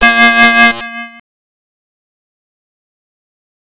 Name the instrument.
synthesizer bass